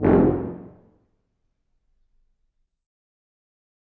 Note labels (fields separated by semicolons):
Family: brass; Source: acoustic; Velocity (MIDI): 127; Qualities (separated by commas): bright, reverb